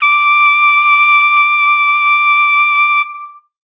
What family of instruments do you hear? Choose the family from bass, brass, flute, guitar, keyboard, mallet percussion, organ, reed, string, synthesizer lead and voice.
brass